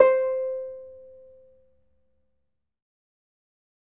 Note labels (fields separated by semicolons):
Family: guitar; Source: acoustic; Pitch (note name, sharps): C5; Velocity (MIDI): 25; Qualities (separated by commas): fast decay, reverb